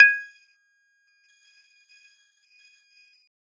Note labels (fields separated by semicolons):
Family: mallet percussion; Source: acoustic; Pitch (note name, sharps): G#6; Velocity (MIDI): 127; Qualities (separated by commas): multiphonic, percussive